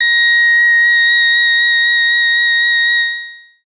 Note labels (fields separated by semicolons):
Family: bass; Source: synthesizer; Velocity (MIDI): 75; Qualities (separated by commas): long release